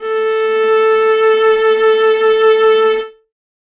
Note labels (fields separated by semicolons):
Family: string; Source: acoustic; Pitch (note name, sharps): A4; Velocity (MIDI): 25; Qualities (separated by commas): reverb